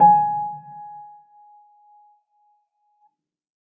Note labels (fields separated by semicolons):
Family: keyboard; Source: acoustic; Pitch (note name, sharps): G#5; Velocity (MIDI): 25; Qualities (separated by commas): reverb